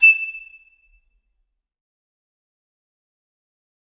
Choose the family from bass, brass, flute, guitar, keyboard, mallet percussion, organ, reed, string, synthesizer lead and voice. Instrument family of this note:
flute